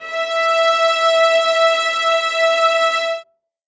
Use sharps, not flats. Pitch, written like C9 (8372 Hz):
E5 (659.3 Hz)